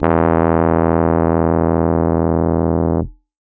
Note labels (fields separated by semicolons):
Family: keyboard; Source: electronic; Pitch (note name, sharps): E1; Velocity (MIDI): 100; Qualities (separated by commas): distorted